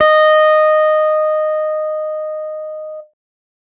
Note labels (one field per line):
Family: guitar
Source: electronic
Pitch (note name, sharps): D#5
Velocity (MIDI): 25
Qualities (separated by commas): distorted